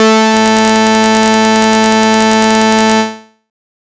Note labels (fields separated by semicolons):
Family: bass; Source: synthesizer; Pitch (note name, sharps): A3; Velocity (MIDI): 50; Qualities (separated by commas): bright, distorted